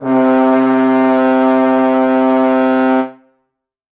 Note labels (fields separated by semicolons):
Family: brass; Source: acoustic; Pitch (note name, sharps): C3; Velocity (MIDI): 127; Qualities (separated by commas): reverb